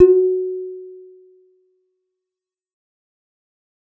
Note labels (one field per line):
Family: guitar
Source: electronic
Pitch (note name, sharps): F#4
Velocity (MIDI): 50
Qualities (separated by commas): dark, fast decay, reverb